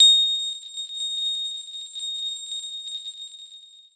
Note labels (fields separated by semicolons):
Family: guitar; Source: electronic; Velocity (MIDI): 100; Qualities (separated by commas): bright, long release